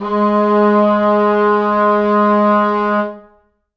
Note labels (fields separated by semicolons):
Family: reed; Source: acoustic; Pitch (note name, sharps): G#3; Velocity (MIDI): 100; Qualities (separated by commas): reverb